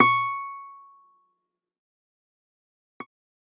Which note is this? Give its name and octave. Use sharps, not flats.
C#6